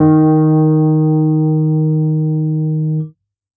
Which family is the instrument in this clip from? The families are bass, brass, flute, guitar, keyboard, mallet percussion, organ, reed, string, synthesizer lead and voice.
keyboard